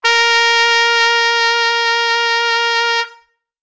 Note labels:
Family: brass; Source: acoustic; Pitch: A#4; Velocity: 127; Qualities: bright

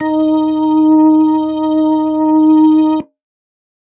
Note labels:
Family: organ; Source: electronic; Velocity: 127; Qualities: dark

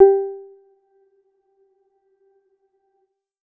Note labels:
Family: keyboard; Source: electronic; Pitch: G4; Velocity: 75; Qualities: dark, percussive, reverb

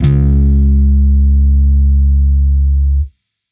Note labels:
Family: bass; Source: electronic; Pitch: C#2; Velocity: 50; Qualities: distorted

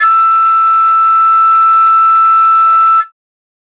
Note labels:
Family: flute; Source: acoustic; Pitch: E6; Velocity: 100

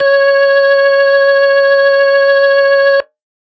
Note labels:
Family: organ; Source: electronic; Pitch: C#5; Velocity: 75; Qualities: distorted

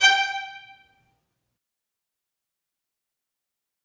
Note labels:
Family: string; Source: acoustic; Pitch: G5; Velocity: 75; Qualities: fast decay, percussive, reverb

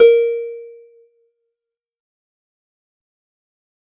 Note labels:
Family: guitar; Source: acoustic; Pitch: A#4; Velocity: 50; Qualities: fast decay, percussive

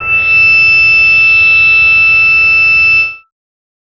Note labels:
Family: bass; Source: synthesizer; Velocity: 100

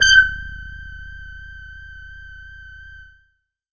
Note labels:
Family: bass; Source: synthesizer; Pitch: G6; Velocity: 50; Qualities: tempo-synced

